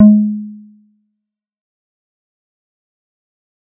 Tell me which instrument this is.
synthesizer bass